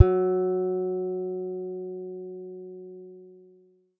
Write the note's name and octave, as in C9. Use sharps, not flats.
F#3